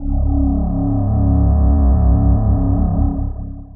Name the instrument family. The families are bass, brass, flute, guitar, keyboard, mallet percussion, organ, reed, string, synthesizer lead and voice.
voice